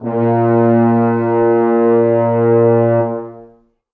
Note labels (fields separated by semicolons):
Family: brass; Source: acoustic; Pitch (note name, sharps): A#2; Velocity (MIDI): 100; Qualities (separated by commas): dark, long release, reverb